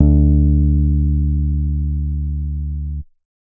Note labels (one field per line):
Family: bass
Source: synthesizer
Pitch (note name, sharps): D2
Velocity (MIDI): 50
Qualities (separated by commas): dark, reverb